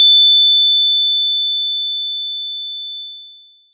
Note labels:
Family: mallet percussion; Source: electronic; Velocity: 50; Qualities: bright, long release, multiphonic

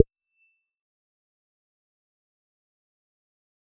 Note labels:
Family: bass; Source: synthesizer; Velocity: 75; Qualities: fast decay, percussive

